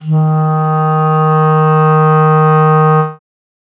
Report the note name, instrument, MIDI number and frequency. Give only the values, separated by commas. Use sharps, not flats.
D#3, acoustic reed instrument, 51, 155.6 Hz